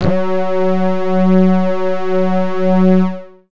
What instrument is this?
synthesizer bass